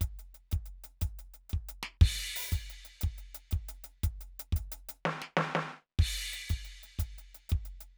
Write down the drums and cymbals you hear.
crash, closed hi-hat, open hi-hat, snare and kick